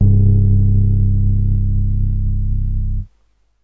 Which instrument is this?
electronic keyboard